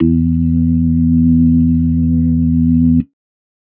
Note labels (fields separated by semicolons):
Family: organ; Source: electronic; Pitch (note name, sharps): E2; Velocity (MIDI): 50; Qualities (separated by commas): dark